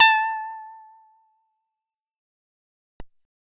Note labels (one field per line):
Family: bass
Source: synthesizer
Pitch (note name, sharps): A5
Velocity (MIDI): 50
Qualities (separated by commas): fast decay